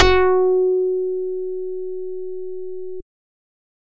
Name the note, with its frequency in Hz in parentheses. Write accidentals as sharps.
F#4 (370 Hz)